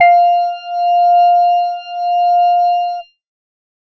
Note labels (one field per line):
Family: organ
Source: electronic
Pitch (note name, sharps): F5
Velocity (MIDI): 127